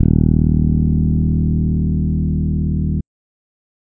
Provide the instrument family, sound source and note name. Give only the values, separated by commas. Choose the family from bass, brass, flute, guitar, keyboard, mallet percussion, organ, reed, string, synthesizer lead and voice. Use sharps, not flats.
bass, electronic, D#1